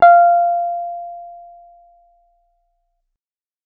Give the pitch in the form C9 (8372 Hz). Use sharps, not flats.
F5 (698.5 Hz)